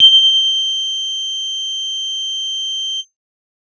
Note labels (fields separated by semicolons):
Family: bass; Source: synthesizer; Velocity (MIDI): 75; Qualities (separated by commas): bright